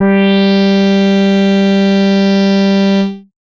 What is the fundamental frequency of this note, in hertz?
196 Hz